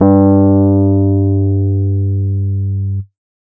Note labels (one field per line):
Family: keyboard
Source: electronic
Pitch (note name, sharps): G2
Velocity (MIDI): 25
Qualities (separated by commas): distorted